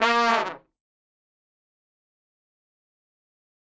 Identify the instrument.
acoustic brass instrument